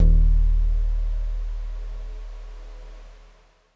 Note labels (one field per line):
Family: guitar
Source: electronic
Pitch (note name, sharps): D#1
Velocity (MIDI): 100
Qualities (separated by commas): dark